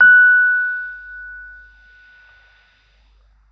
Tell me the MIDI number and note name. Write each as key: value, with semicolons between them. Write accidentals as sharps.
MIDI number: 90; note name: F#6